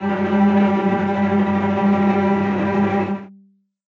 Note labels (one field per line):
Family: string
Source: acoustic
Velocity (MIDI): 127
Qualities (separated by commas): bright, non-linear envelope, reverb